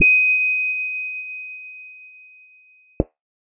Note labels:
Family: guitar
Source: electronic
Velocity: 25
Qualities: reverb

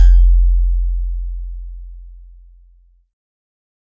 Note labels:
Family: keyboard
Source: synthesizer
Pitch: F1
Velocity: 25

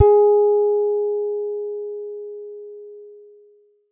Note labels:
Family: guitar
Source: acoustic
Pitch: G#4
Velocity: 25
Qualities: dark

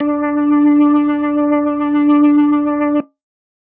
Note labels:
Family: organ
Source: electronic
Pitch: D4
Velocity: 100

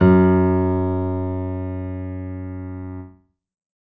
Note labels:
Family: keyboard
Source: acoustic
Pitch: F#2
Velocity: 75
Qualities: reverb

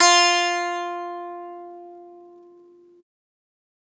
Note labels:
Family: guitar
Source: acoustic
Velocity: 50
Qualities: bright, multiphonic, reverb

